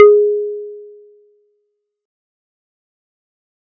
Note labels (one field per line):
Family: mallet percussion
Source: acoustic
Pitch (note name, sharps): G#4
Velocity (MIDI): 50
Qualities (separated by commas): fast decay